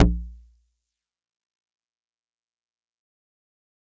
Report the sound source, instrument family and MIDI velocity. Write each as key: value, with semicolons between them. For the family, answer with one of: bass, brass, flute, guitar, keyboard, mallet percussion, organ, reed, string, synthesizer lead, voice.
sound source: acoustic; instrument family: mallet percussion; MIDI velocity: 50